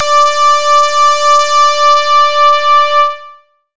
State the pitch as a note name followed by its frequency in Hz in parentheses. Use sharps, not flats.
D5 (587.3 Hz)